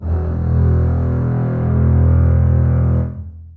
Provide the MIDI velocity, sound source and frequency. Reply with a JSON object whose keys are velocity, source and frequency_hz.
{"velocity": 75, "source": "acoustic", "frequency_hz": 41.2}